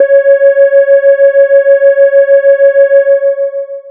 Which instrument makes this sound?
synthesizer bass